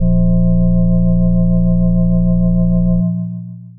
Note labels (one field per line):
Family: mallet percussion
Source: electronic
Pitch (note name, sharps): A#0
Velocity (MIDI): 50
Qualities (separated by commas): long release